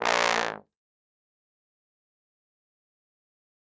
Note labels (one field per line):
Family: brass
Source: acoustic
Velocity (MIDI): 75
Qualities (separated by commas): bright, fast decay, reverb